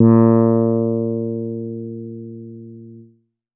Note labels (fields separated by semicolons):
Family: bass; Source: synthesizer; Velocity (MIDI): 127